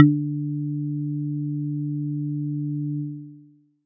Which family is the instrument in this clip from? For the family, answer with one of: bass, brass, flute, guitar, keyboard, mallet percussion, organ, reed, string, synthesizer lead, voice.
mallet percussion